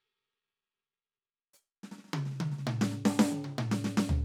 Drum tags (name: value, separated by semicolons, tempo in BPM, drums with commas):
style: funk; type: fill; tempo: 112 BPM; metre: 4/4; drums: hi-hat pedal, snare, high tom, mid tom, floor tom